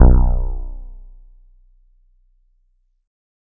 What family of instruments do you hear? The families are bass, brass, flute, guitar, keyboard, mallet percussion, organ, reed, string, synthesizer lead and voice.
keyboard